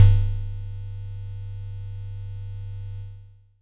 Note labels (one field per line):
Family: mallet percussion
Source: acoustic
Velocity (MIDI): 25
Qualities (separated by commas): distorted